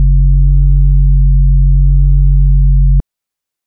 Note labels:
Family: organ; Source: electronic; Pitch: F#1; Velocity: 25; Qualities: dark

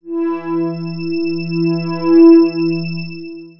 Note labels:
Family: synthesizer lead; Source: synthesizer; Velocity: 25; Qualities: long release, non-linear envelope

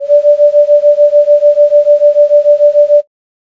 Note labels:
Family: flute; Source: synthesizer; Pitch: D5; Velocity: 100

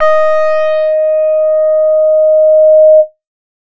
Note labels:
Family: bass; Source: synthesizer; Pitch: D#5; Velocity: 50; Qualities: distorted

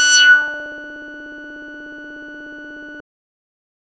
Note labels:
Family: bass; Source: synthesizer; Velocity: 127; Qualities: distorted

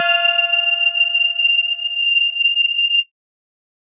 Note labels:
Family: mallet percussion; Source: electronic; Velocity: 75

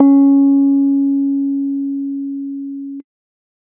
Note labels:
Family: keyboard; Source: electronic; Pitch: C#4; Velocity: 25

